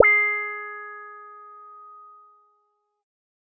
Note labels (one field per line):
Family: bass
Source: synthesizer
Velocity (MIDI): 127